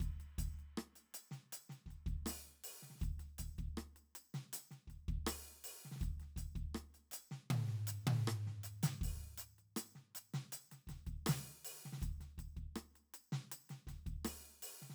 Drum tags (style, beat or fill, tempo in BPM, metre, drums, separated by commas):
funk, beat, 80 BPM, 4/4, percussion, snare, cross-stick, high tom, kick